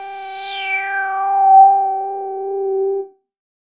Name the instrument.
synthesizer bass